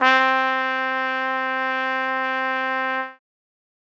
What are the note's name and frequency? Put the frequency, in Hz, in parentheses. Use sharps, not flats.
C4 (261.6 Hz)